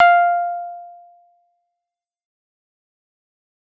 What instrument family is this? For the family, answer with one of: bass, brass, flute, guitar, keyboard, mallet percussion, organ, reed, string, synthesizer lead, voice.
keyboard